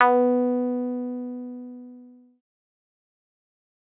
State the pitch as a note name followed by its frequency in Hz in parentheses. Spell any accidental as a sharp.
B3 (246.9 Hz)